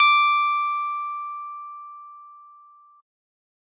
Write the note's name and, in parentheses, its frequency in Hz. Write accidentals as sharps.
D6 (1175 Hz)